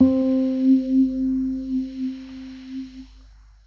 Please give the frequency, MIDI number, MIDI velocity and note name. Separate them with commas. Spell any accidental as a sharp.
261.6 Hz, 60, 25, C4